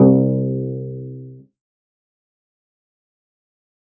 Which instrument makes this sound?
acoustic string instrument